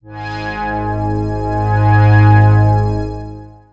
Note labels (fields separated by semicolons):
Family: synthesizer lead; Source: synthesizer; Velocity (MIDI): 75; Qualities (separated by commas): bright, long release, non-linear envelope